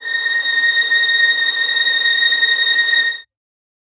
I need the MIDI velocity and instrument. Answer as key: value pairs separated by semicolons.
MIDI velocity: 50; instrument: acoustic string instrument